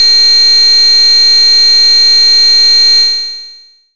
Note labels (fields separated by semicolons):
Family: bass; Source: synthesizer; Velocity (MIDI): 50; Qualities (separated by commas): bright, distorted, long release